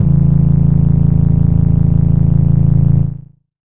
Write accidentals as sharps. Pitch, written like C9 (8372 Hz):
A0 (27.5 Hz)